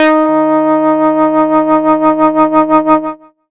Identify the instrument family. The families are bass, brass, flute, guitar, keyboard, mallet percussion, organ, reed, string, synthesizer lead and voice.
bass